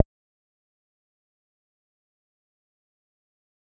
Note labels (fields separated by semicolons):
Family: bass; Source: synthesizer; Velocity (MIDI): 127; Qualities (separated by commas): fast decay, percussive